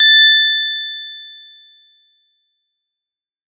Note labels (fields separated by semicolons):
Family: guitar; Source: synthesizer; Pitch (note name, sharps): A6; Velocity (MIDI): 127; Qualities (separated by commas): bright